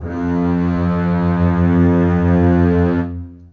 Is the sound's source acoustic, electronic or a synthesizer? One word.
acoustic